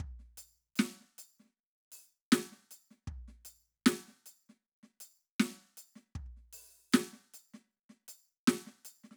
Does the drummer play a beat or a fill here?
beat